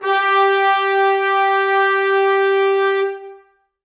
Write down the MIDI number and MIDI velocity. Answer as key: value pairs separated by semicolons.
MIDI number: 67; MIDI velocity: 127